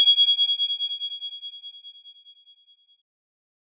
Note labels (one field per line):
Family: keyboard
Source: electronic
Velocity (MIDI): 50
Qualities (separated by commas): bright